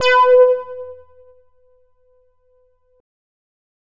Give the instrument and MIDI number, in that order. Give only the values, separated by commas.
synthesizer bass, 71